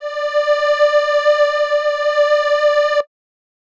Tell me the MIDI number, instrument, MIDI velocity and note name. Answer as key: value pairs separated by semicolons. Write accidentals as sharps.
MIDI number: 74; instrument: acoustic reed instrument; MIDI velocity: 50; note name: D5